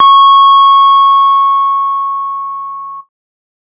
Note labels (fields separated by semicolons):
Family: guitar; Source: electronic; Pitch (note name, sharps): C#6; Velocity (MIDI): 25; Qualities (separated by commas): distorted